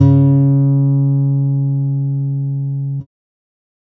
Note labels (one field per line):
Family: guitar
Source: electronic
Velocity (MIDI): 25